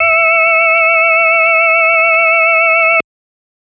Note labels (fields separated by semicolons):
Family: organ; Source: electronic; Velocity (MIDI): 50; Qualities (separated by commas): multiphonic